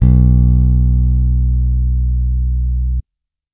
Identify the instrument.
electronic bass